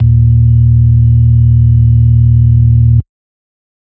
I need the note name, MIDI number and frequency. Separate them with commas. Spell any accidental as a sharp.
D#1, 27, 38.89 Hz